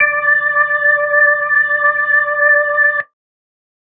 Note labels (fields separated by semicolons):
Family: organ; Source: electronic; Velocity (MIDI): 127